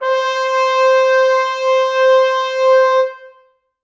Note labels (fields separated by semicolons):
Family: brass; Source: acoustic; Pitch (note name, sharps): C5; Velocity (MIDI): 127; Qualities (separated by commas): bright, reverb